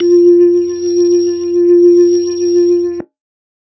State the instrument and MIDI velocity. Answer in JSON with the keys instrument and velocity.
{"instrument": "electronic organ", "velocity": 127}